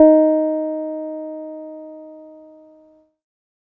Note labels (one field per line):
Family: keyboard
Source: electronic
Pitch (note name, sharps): D#4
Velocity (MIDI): 100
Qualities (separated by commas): dark